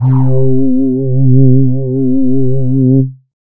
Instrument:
synthesizer voice